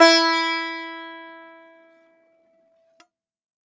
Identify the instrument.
acoustic guitar